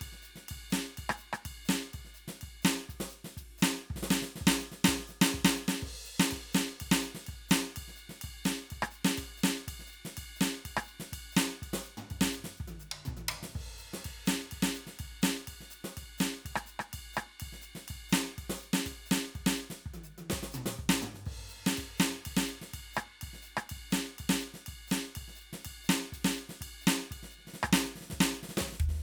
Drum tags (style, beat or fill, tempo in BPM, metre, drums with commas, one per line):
calypso
beat
124 BPM
4/4
crash, ride, ride bell, closed hi-hat, hi-hat pedal, percussion, snare, cross-stick, high tom, mid tom, floor tom, kick